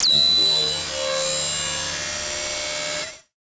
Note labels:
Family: synthesizer lead; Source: synthesizer; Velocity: 50; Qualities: bright, distorted, multiphonic, non-linear envelope

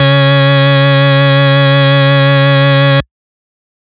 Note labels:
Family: organ; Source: electronic; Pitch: C#3; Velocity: 25; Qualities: distorted

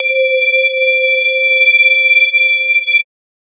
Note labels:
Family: mallet percussion; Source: electronic; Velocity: 50; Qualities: multiphonic, non-linear envelope

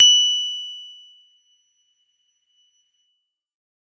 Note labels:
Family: keyboard; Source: electronic; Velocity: 127; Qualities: bright

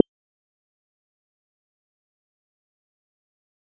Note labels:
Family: bass; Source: synthesizer; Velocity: 75; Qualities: fast decay, percussive

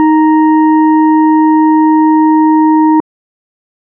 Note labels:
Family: organ; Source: electronic; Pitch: D#4; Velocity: 127

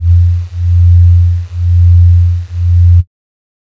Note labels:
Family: flute; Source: synthesizer; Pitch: F2; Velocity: 100; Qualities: dark

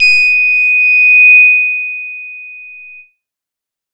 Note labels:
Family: bass; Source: synthesizer; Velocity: 127; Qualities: bright, distorted

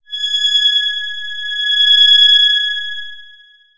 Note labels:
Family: synthesizer lead; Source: synthesizer; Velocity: 100; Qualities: long release, non-linear envelope

